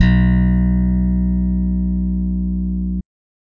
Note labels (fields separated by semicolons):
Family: bass; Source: electronic; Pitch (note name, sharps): B1; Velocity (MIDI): 50; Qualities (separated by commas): bright